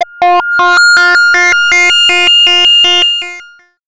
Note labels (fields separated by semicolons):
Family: bass; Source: synthesizer; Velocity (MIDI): 100; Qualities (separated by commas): bright, distorted, long release, multiphonic, tempo-synced